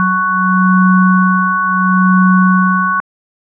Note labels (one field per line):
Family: organ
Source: electronic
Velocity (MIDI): 75